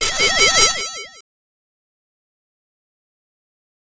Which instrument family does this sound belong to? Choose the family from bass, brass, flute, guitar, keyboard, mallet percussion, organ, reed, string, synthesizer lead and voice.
bass